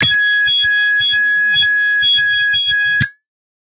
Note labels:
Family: guitar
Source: synthesizer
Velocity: 100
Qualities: bright, distorted

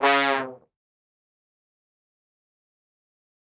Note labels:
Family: brass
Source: acoustic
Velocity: 100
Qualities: bright, fast decay, reverb

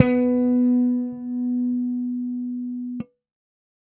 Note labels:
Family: bass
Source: electronic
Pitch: B3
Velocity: 127

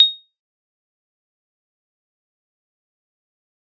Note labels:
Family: mallet percussion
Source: acoustic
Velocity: 25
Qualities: bright, fast decay, percussive

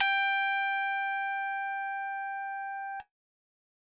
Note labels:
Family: keyboard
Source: electronic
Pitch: G5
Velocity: 50

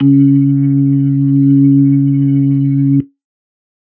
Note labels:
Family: organ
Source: electronic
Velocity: 127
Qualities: dark

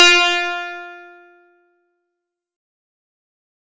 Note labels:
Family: guitar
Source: acoustic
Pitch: F4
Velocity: 100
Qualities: bright, distorted, fast decay

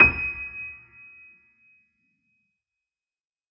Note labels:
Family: keyboard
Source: acoustic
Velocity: 50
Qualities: fast decay, reverb

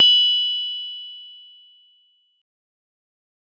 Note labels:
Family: mallet percussion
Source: acoustic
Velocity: 100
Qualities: fast decay, reverb

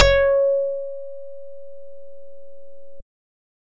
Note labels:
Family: bass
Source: synthesizer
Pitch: C#5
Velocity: 100

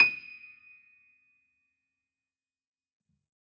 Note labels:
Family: keyboard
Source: acoustic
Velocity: 127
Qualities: fast decay, percussive

